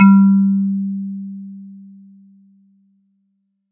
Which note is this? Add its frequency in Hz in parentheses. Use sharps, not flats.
G3 (196 Hz)